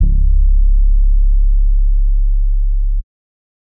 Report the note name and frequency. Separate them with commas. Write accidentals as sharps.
C#1, 34.65 Hz